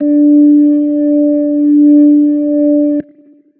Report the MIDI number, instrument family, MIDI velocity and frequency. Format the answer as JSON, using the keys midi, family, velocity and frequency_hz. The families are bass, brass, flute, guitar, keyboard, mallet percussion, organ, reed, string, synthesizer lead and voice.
{"midi": 62, "family": "organ", "velocity": 75, "frequency_hz": 293.7}